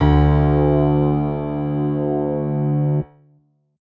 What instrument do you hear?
electronic keyboard